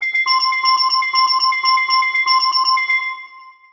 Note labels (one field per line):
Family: mallet percussion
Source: synthesizer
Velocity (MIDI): 127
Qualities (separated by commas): long release, multiphonic, tempo-synced